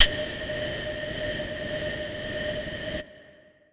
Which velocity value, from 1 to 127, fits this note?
75